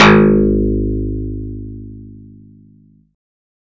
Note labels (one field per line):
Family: bass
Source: synthesizer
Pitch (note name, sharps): G#1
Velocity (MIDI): 100